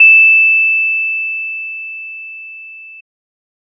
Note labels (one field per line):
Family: bass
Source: synthesizer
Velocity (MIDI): 50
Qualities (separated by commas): bright